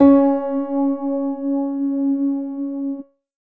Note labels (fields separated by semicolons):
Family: keyboard; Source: electronic; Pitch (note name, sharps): C#4; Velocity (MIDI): 75; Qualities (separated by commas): reverb